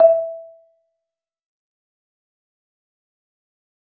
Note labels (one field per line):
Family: mallet percussion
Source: acoustic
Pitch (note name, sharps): E5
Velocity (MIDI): 75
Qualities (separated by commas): dark, fast decay, percussive, reverb